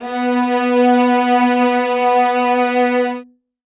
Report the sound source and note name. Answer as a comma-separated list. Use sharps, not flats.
acoustic, B3